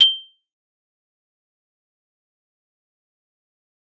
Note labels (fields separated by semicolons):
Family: mallet percussion; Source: acoustic; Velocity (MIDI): 50; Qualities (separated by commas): bright, fast decay, percussive